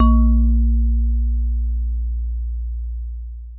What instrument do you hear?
acoustic mallet percussion instrument